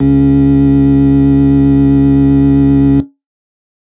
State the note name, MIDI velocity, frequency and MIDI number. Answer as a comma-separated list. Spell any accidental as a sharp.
C#2, 50, 69.3 Hz, 37